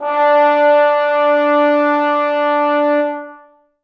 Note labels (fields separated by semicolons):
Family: brass; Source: acoustic; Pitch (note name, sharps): D4; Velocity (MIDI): 100; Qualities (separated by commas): long release, reverb